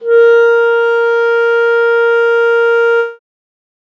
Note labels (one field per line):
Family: reed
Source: acoustic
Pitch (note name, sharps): A#4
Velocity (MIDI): 100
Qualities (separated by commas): dark